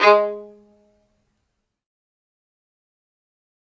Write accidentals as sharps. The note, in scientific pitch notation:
G#3